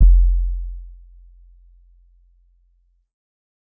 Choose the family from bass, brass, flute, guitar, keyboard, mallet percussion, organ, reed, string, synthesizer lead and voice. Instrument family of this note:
keyboard